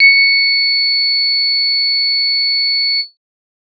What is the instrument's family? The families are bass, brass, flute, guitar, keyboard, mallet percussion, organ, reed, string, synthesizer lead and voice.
bass